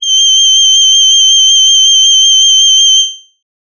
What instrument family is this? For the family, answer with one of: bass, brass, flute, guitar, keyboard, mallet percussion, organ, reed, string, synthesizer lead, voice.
voice